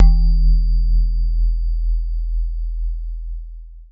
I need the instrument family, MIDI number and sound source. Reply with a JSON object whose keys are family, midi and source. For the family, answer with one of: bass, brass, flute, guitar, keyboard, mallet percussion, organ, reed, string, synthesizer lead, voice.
{"family": "mallet percussion", "midi": 28, "source": "acoustic"}